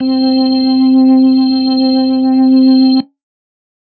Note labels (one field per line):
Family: organ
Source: electronic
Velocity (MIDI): 50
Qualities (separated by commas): dark